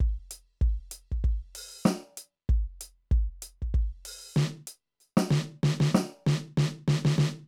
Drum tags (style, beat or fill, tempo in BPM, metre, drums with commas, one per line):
funk
beat
96 BPM
4/4
crash, closed hi-hat, open hi-hat, hi-hat pedal, snare, kick